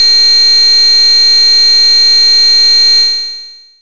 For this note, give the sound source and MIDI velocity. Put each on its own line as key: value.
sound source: synthesizer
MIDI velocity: 25